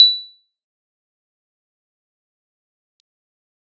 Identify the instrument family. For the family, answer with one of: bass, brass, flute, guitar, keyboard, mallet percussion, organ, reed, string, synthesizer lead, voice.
keyboard